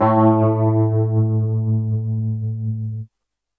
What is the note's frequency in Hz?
110 Hz